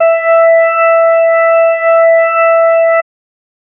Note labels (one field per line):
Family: organ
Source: electronic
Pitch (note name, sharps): E5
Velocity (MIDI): 75